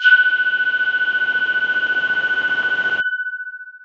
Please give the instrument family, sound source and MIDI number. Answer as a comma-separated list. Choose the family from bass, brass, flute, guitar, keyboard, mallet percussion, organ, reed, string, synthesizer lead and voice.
voice, synthesizer, 90